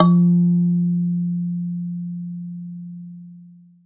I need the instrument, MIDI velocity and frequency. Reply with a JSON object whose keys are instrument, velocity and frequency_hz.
{"instrument": "acoustic mallet percussion instrument", "velocity": 100, "frequency_hz": 174.6}